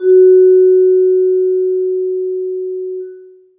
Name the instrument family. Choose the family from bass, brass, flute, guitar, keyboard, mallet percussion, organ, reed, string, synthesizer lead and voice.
mallet percussion